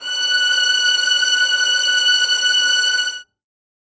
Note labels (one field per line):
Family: string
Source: acoustic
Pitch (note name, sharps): F#6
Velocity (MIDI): 100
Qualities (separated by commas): reverb